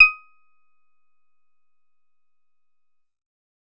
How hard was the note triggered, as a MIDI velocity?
75